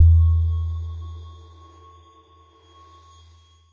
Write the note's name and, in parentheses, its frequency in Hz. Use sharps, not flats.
E2 (82.41 Hz)